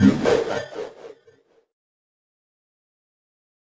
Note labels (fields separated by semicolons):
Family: keyboard; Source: electronic; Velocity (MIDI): 75; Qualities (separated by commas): fast decay, non-linear envelope